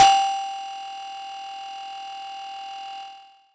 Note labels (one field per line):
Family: mallet percussion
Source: acoustic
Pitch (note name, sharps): G5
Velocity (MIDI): 127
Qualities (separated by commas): distorted